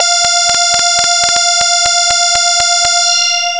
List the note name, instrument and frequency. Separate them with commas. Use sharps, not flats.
F5, synthesizer bass, 698.5 Hz